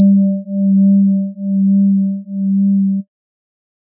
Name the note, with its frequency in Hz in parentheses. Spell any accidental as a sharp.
G3 (196 Hz)